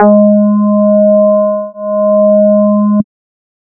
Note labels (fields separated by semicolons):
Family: bass; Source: synthesizer; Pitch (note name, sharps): G#3; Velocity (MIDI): 127